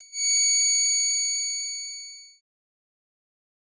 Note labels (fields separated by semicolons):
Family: bass; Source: synthesizer; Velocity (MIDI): 127; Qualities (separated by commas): bright, distorted, fast decay